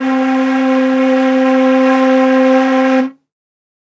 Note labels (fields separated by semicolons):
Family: flute; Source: acoustic; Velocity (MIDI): 25